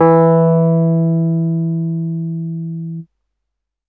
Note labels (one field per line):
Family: keyboard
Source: electronic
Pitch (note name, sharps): E3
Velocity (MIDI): 100